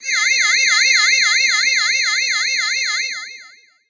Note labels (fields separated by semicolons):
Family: voice; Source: synthesizer; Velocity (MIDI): 75; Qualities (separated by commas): long release